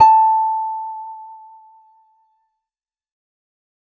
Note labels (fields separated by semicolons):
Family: guitar; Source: acoustic; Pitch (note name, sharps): A5; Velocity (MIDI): 50; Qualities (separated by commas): fast decay